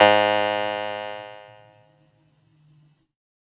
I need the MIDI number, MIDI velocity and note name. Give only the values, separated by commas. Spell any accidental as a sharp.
44, 50, G#2